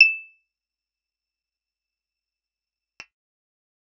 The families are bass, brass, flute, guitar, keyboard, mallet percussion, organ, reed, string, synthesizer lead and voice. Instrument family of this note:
guitar